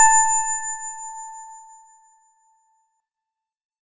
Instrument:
electronic organ